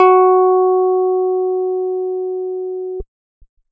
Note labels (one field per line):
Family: keyboard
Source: electronic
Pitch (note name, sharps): F#4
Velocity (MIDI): 100